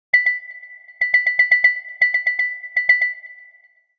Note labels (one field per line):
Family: mallet percussion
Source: synthesizer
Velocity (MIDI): 75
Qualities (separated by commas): long release, multiphonic, percussive, tempo-synced